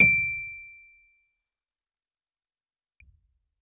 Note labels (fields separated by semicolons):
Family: keyboard; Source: electronic; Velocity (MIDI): 100; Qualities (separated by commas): fast decay, percussive